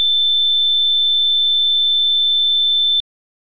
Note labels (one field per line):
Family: organ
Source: electronic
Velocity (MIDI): 50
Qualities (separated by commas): bright